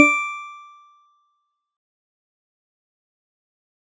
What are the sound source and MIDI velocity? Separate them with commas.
acoustic, 100